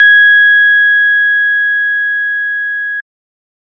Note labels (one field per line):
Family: organ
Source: electronic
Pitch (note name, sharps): G#6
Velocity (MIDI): 127